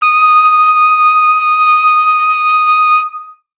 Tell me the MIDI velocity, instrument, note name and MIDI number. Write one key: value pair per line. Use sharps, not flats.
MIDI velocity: 25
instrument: acoustic brass instrument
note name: D#6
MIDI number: 87